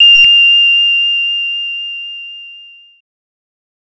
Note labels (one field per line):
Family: bass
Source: synthesizer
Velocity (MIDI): 100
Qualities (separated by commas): bright, distorted